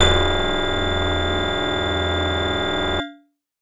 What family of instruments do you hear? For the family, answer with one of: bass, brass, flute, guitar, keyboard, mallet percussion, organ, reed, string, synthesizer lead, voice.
keyboard